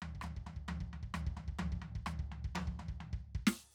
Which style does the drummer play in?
punk